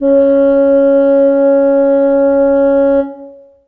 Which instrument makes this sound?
acoustic reed instrument